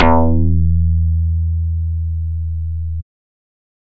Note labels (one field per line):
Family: bass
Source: synthesizer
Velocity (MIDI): 75